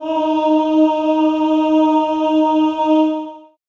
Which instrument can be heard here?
acoustic voice